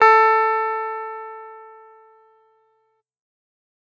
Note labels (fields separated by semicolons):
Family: guitar; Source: electronic; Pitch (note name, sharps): A4; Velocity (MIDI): 50